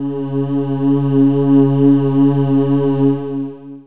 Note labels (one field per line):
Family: voice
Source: synthesizer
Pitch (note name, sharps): C#3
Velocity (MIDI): 75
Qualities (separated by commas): distorted, long release